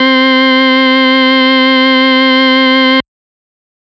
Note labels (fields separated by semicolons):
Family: organ; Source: electronic; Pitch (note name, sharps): C4; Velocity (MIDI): 127; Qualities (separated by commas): bright, distorted